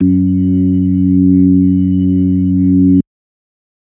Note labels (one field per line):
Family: organ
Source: electronic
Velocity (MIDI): 75